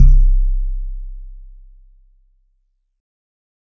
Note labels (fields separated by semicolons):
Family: guitar; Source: synthesizer; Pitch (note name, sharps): C1; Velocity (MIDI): 25; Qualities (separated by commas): dark